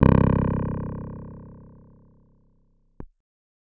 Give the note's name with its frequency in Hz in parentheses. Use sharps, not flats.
C1 (32.7 Hz)